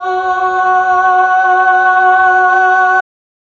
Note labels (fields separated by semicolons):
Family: voice; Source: electronic; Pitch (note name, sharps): F#4; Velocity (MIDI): 127; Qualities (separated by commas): bright